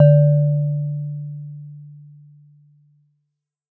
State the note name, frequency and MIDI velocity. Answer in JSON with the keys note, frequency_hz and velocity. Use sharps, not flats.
{"note": "D3", "frequency_hz": 146.8, "velocity": 127}